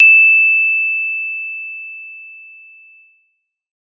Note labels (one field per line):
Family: mallet percussion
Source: acoustic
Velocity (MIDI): 100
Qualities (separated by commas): bright